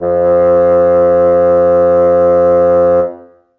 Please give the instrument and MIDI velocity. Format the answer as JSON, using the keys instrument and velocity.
{"instrument": "acoustic reed instrument", "velocity": 100}